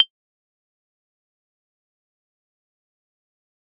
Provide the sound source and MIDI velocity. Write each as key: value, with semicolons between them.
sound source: acoustic; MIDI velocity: 50